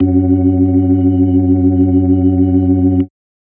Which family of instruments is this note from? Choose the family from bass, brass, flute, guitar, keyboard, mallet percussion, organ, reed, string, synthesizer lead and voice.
organ